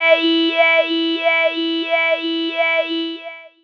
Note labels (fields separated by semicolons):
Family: voice; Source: synthesizer; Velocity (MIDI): 25; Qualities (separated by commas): long release, non-linear envelope, tempo-synced